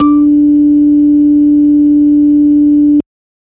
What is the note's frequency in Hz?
293.7 Hz